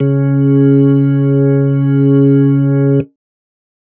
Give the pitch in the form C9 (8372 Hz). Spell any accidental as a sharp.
C#3 (138.6 Hz)